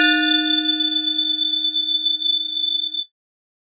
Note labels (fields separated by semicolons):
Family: mallet percussion; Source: electronic; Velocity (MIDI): 50